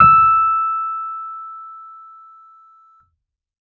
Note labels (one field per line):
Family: keyboard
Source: electronic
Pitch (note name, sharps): E6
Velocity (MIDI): 100